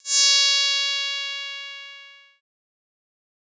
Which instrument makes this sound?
synthesizer bass